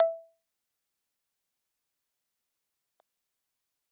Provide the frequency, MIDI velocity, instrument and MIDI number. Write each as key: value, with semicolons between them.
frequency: 659.3 Hz; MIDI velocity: 75; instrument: electronic keyboard; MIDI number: 76